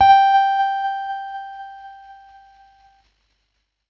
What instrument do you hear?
electronic keyboard